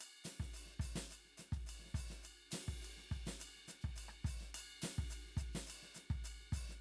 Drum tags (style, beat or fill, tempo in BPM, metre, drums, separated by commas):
Afro-Cuban, beat, 105 BPM, 4/4, ride, ride bell, hi-hat pedal, snare, cross-stick, kick